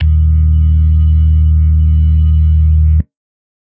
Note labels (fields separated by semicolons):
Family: organ; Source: electronic; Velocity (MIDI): 100; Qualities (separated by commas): dark